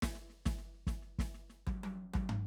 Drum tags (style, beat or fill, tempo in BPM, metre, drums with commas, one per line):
Brazilian baião
fill
95 BPM
4/4
snare, high tom, floor tom, kick